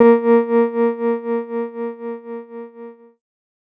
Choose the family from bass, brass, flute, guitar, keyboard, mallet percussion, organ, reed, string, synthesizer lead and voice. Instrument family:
keyboard